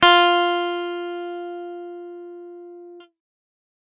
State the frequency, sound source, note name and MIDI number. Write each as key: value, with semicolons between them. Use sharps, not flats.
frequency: 349.2 Hz; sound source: electronic; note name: F4; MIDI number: 65